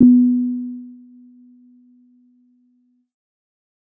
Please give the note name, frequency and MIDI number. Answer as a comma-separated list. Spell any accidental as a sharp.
B3, 246.9 Hz, 59